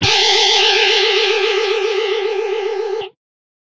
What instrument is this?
electronic guitar